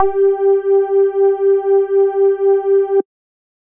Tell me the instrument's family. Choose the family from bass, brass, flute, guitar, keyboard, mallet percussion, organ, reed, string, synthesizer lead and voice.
bass